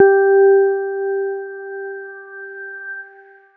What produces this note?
electronic keyboard